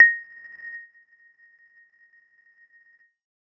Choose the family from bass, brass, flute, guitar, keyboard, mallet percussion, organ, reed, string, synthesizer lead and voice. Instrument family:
mallet percussion